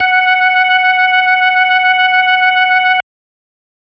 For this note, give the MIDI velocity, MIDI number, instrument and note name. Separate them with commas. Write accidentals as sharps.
25, 78, electronic organ, F#5